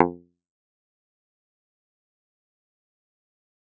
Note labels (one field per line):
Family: guitar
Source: electronic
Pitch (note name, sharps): F2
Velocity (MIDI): 100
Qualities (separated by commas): fast decay, percussive